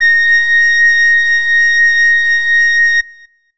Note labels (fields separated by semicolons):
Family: flute; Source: acoustic; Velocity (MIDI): 50